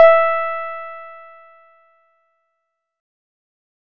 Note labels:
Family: keyboard; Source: electronic; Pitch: E5; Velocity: 127

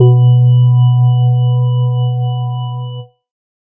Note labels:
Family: organ; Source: electronic; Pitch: B2; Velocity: 100

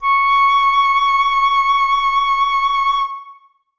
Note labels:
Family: flute; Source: acoustic; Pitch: C#6; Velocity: 75; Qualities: reverb

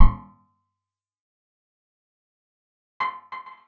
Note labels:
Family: guitar; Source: acoustic; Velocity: 127; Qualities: percussive, reverb

